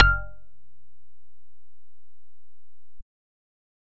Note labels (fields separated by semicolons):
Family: bass; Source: synthesizer; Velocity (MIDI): 75